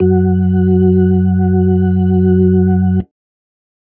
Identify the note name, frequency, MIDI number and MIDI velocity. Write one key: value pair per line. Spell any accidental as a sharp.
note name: F#2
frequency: 92.5 Hz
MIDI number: 42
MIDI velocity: 127